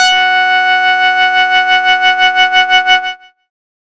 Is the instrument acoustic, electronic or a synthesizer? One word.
synthesizer